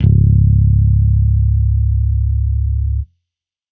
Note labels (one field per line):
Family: bass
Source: electronic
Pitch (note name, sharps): C#1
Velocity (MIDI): 127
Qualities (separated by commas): distorted